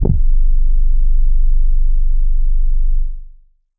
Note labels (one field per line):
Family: bass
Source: synthesizer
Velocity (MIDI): 25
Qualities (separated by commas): distorted, tempo-synced